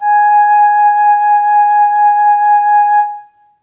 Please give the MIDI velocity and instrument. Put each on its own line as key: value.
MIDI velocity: 25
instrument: acoustic flute